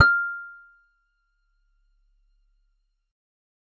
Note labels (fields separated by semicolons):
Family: guitar; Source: acoustic; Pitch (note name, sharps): F6; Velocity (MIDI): 25; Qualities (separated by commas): percussive